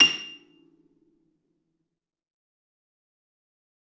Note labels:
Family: string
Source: acoustic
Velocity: 100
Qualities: fast decay, percussive, reverb

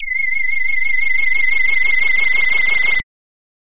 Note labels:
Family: voice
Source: synthesizer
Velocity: 127

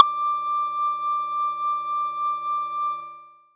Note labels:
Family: bass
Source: synthesizer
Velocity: 75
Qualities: multiphonic

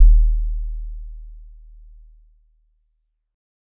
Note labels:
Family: mallet percussion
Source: acoustic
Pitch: D#1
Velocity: 25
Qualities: dark

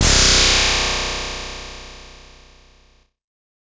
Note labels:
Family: bass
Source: synthesizer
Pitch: B0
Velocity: 100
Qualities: bright, distorted

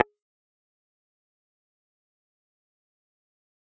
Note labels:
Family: bass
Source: synthesizer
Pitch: G#4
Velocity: 127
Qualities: fast decay, percussive

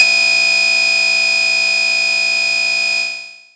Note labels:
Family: bass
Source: synthesizer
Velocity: 25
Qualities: bright, distorted, long release

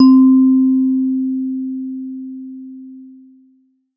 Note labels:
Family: mallet percussion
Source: acoustic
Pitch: C4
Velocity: 127

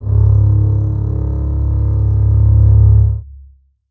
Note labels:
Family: string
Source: acoustic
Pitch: C#1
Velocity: 75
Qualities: long release, reverb

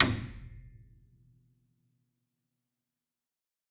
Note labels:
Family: keyboard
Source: acoustic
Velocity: 100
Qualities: percussive, reverb

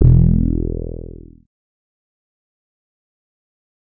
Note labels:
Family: bass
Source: synthesizer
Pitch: E1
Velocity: 25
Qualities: distorted, fast decay

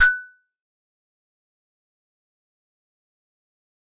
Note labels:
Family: keyboard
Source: acoustic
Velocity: 100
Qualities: fast decay, percussive

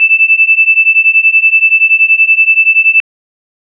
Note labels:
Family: organ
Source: electronic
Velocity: 127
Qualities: bright

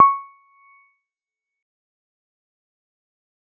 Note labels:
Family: mallet percussion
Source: electronic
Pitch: C#6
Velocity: 50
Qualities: fast decay, percussive

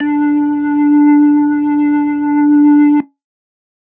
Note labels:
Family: organ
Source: electronic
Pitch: D4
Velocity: 127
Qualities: distorted

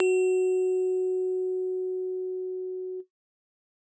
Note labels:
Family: keyboard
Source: acoustic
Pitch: F#4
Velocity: 50

